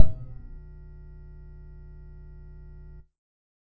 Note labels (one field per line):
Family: bass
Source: synthesizer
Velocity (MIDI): 25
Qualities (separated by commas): distorted, percussive